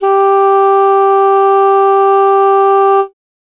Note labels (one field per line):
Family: reed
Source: acoustic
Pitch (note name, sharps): G4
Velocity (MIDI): 100